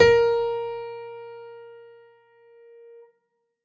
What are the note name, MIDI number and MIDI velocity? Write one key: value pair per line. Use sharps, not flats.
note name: A#4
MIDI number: 70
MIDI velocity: 127